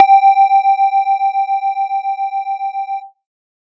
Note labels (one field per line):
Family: synthesizer lead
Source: synthesizer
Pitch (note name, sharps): G5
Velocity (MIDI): 100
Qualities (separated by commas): distorted